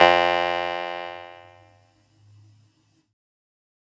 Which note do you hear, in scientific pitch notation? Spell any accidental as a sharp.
F2